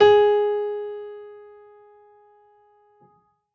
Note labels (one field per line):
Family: keyboard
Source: acoustic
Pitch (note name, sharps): G#4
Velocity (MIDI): 127